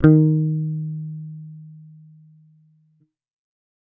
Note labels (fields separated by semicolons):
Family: bass; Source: electronic; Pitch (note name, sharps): D#3; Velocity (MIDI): 127